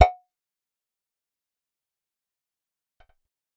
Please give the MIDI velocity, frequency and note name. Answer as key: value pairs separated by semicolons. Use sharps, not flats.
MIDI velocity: 127; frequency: 740 Hz; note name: F#5